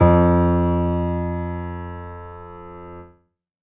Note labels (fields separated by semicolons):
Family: keyboard; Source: acoustic; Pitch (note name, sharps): F2; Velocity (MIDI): 75; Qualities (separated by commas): reverb